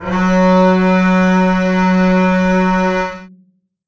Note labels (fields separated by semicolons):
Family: string; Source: acoustic; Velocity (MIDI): 100; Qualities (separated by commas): reverb